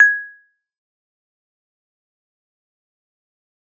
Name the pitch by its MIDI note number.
92